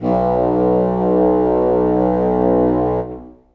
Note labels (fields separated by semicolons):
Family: reed; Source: acoustic; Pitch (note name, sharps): B1; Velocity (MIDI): 50; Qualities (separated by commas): reverb